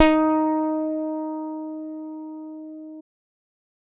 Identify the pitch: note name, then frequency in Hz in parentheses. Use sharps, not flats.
D#4 (311.1 Hz)